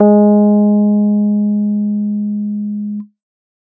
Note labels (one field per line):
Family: keyboard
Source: electronic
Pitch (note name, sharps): G#3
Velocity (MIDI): 100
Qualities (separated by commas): dark